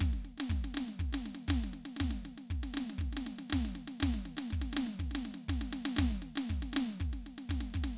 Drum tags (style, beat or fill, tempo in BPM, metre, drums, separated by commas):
march, beat, 120 BPM, 4/4, snare, kick